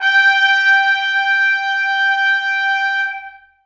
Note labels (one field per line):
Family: brass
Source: acoustic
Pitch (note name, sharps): G5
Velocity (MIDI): 127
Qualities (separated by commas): bright, reverb